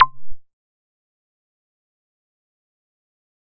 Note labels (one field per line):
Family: bass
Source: synthesizer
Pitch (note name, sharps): C6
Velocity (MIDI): 50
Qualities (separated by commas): fast decay, percussive